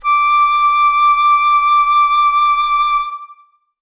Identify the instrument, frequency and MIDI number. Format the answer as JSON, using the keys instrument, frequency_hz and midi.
{"instrument": "acoustic flute", "frequency_hz": 1175, "midi": 86}